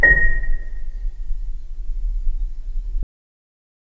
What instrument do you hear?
acoustic mallet percussion instrument